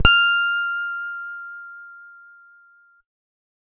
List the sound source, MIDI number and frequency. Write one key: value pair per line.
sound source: electronic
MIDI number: 89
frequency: 1397 Hz